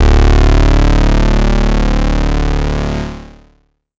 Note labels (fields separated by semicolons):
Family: bass; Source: synthesizer; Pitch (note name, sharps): D1; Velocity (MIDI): 127; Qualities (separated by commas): bright, distorted, long release